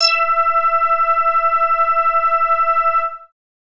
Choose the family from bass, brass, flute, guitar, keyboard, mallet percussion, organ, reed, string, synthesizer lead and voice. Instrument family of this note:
bass